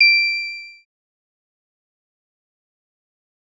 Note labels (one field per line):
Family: synthesizer lead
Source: synthesizer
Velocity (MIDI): 100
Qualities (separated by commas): bright, distorted, fast decay